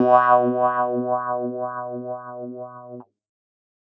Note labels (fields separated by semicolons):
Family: keyboard; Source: electronic; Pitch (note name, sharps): B2; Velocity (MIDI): 100